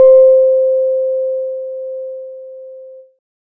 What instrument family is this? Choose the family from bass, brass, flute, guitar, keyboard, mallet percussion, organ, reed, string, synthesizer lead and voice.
keyboard